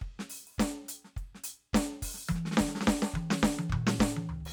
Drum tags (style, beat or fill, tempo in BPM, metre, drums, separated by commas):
soul, beat, 105 BPM, 4/4, crash, closed hi-hat, open hi-hat, hi-hat pedal, snare, high tom, mid tom, floor tom, kick